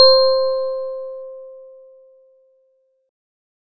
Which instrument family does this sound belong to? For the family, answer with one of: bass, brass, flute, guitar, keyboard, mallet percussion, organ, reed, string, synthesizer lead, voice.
organ